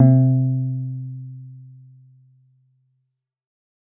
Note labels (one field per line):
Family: guitar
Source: synthesizer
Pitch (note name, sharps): C3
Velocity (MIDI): 75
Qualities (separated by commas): dark